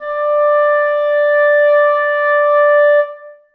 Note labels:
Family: reed; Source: acoustic; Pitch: D5; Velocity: 100; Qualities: reverb

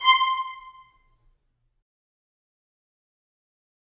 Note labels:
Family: string; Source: acoustic; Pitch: C6; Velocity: 100; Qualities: fast decay, reverb

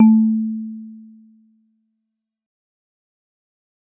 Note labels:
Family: mallet percussion; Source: acoustic; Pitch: A3; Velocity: 25; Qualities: fast decay

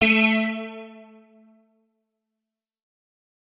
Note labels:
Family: guitar; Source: electronic; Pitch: A3; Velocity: 50; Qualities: fast decay

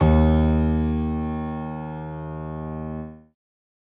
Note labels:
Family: keyboard; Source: acoustic; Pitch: D#2; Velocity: 100

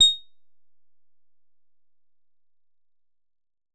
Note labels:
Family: guitar; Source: synthesizer; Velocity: 127; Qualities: bright, percussive

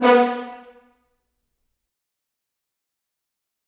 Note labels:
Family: brass; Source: acoustic; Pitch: B3; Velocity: 127; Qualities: fast decay, percussive, reverb

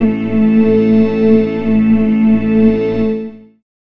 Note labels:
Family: organ; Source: electronic; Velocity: 25; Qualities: long release, reverb

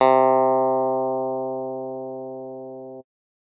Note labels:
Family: guitar; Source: electronic; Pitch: C3; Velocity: 100

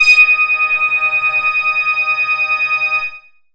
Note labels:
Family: bass; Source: synthesizer; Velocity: 100

